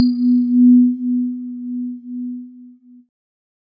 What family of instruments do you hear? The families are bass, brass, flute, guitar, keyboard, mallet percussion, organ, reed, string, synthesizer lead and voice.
keyboard